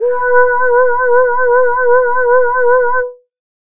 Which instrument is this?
synthesizer voice